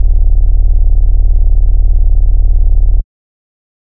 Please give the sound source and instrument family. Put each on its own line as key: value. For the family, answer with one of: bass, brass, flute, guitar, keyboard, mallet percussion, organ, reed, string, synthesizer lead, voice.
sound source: synthesizer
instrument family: bass